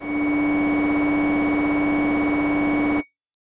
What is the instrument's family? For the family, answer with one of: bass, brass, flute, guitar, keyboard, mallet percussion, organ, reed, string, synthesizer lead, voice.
flute